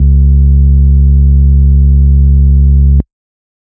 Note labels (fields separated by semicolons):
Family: organ; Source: electronic; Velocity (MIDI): 127; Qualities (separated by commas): bright, distorted